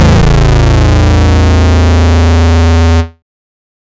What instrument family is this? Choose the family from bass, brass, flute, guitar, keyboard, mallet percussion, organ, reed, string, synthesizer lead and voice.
bass